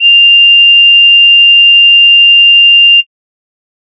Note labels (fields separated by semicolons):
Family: flute; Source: synthesizer; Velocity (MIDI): 100; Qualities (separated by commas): bright